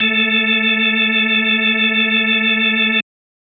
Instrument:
electronic organ